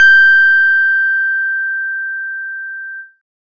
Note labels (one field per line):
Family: bass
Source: synthesizer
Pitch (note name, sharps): G6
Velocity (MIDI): 127